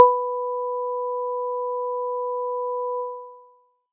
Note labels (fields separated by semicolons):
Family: mallet percussion; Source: acoustic; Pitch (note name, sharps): B4; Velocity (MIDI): 100